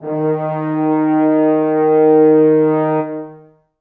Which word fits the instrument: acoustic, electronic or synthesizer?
acoustic